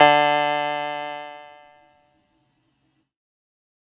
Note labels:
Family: keyboard; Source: electronic; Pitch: D3; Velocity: 75; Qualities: bright, distorted

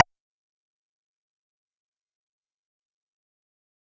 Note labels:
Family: bass; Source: synthesizer; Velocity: 100; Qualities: distorted, fast decay, percussive

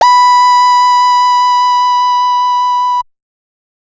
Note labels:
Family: bass; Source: synthesizer; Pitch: B5; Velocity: 100; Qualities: distorted

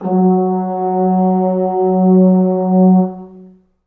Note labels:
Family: brass; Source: acoustic; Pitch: F#3; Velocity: 25; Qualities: dark, long release, reverb

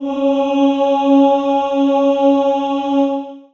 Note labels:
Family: voice; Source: acoustic; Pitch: C#4; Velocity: 25; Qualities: long release, reverb

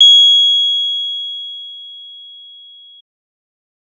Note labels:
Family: bass; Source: synthesizer; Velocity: 100; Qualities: bright

